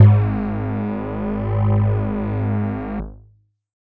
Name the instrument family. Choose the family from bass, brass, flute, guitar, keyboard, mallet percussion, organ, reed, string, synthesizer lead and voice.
keyboard